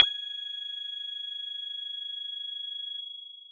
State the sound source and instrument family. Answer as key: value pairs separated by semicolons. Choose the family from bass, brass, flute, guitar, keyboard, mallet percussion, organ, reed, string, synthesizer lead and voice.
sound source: electronic; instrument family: mallet percussion